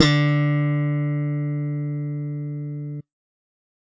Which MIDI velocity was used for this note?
127